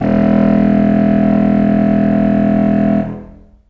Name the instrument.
acoustic reed instrument